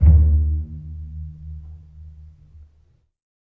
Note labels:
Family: string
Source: acoustic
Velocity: 50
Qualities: dark, reverb

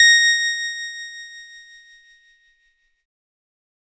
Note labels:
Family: keyboard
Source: electronic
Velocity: 75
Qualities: bright, distorted

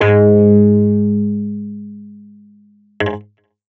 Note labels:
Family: guitar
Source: electronic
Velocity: 127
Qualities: distorted

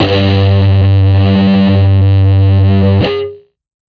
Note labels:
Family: guitar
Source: electronic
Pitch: G2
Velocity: 127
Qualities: distorted

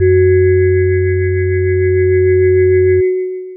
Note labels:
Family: mallet percussion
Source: electronic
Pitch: F#2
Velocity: 25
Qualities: long release

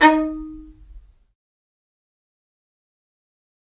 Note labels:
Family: string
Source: acoustic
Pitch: D#4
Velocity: 25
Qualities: fast decay, percussive, reverb

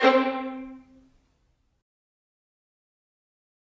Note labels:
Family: string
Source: acoustic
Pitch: C4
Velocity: 50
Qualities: fast decay, reverb

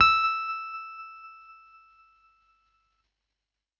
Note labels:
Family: keyboard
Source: electronic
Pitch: E6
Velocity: 100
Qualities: distorted, tempo-synced

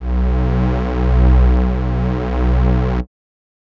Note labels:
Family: reed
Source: acoustic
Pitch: B1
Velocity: 75

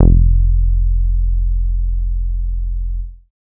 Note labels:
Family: bass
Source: synthesizer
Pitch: F1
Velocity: 75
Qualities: dark

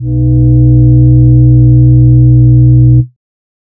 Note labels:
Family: voice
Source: synthesizer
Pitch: B1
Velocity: 75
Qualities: dark

